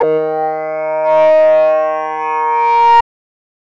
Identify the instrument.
synthesizer voice